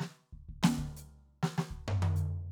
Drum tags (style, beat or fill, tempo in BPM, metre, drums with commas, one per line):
funk
fill
95 BPM
4/4
hi-hat pedal, snare, high tom, floor tom, kick